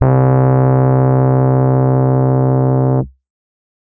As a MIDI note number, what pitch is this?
36